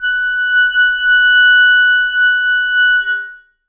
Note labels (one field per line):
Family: reed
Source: acoustic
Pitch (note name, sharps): F#6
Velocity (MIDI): 100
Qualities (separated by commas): reverb